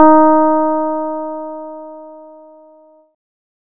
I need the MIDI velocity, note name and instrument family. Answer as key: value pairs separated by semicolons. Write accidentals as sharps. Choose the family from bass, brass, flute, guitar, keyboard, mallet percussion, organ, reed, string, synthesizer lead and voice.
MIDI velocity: 100; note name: D#4; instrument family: bass